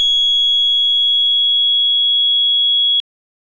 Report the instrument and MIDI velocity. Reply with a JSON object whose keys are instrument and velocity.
{"instrument": "electronic organ", "velocity": 25}